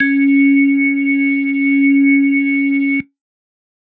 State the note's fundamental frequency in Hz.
277.2 Hz